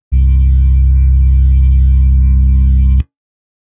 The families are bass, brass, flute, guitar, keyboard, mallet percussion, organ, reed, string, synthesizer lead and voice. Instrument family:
organ